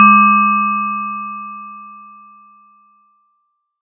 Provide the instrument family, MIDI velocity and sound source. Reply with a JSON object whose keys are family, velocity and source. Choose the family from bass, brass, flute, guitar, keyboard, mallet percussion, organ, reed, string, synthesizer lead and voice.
{"family": "mallet percussion", "velocity": 100, "source": "acoustic"}